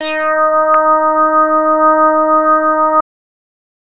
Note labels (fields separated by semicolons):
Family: bass; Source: synthesizer; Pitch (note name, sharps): D#4; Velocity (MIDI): 50; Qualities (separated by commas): distorted